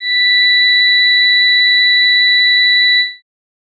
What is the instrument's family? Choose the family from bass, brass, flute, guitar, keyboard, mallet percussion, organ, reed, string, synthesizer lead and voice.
organ